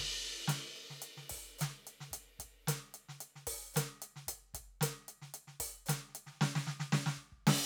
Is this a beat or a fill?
beat